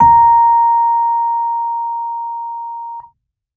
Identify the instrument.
electronic keyboard